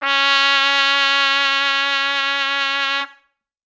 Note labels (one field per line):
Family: brass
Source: acoustic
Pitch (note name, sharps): C#4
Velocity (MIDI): 127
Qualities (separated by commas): bright